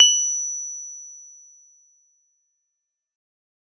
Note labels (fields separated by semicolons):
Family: guitar; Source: synthesizer; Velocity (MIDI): 75; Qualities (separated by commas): bright